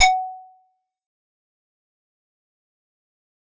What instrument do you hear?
acoustic keyboard